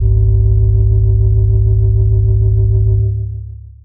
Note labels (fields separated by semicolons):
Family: mallet percussion; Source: electronic; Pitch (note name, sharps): C#0; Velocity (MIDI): 75; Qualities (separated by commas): long release